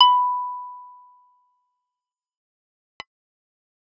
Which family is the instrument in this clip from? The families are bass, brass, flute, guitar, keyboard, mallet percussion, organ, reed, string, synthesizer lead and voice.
bass